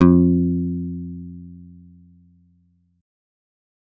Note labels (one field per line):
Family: bass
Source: synthesizer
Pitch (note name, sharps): F2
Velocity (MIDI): 127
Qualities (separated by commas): distorted